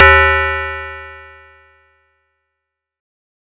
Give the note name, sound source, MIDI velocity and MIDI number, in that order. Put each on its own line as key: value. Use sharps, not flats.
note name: D#2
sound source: acoustic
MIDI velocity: 127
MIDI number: 39